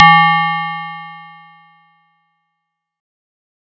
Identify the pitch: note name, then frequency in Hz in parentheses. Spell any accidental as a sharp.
E3 (164.8 Hz)